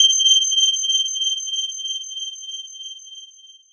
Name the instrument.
electronic mallet percussion instrument